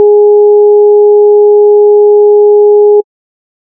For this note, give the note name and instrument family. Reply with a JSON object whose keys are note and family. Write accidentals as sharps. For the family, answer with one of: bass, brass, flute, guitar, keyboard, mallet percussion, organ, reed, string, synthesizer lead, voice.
{"note": "G#4", "family": "bass"}